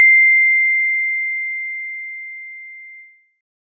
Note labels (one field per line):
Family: mallet percussion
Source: acoustic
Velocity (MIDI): 75